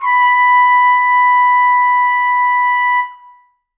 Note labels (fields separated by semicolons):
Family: brass; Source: acoustic; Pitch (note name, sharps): B5; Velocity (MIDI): 75; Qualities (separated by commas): reverb